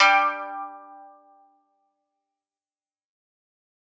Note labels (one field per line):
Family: guitar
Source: acoustic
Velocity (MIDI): 100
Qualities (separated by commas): fast decay